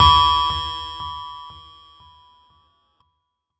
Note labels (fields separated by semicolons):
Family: keyboard; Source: electronic; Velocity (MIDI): 127; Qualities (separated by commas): bright, distorted